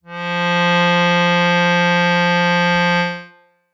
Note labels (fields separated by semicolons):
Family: reed; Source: acoustic; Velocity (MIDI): 127